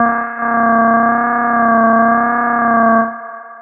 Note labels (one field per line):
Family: bass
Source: synthesizer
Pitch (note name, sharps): A#3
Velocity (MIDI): 50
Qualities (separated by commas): long release, reverb